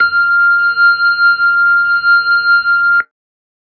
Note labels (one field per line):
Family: keyboard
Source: electronic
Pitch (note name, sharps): F6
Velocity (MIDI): 25